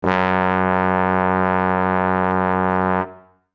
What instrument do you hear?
acoustic brass instrument